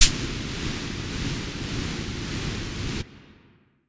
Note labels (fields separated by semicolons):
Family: flute; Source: acoustic; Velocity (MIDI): 50; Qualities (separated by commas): distorted